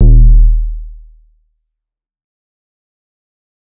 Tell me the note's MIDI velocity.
100